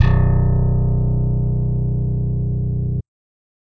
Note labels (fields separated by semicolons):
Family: bass; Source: electronic; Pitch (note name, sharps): B0; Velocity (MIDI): 50; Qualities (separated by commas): bright